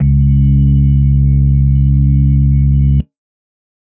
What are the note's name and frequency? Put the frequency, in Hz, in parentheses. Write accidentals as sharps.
C#2 (69.3 Hz)